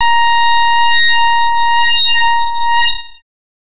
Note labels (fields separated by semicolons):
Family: bass; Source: synthesizer; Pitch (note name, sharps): A#5; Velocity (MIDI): 50; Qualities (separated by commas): bright, distorted, non-linear envelope